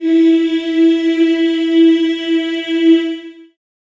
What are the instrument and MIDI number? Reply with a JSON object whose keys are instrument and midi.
{"instrument": "acoustic voice", "midi": 64}